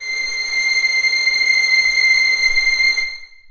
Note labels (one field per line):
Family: string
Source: acoustic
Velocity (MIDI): 75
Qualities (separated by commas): bright, long release, reverb